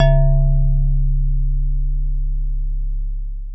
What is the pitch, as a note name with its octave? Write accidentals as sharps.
C#1